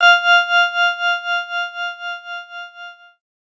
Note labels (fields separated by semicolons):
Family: keyboard; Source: electronic; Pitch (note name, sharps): F5; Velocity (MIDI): 25